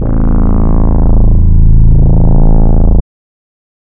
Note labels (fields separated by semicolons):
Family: reed; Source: synthesizer; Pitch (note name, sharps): A0; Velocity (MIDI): 100; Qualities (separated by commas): distorted, non-linear envelope